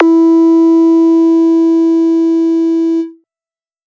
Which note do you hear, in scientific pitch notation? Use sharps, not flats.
E4